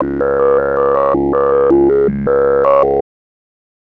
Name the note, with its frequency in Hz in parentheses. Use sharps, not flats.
C#2 (69.3 Hz)